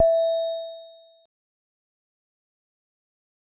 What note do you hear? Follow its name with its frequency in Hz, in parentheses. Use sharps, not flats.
E5 (659.3 Hz)